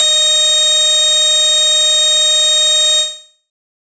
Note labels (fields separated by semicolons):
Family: bass; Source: synthesizer; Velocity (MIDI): 25; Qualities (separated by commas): bright, distorted